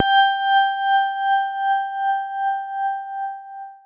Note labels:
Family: guitar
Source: electronic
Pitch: G5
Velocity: 127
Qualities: long release, reverb

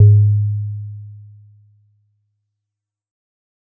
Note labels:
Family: mallet percussion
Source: acoustic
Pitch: G#2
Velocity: 50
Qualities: dark, fast decay

